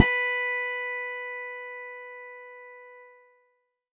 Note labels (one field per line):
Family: keyboard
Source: electronic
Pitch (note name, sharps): B4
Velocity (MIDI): 50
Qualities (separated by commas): bright